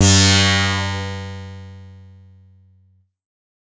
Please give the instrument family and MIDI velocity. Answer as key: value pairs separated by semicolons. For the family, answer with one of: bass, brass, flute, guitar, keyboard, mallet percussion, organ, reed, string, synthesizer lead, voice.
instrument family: bass; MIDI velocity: 25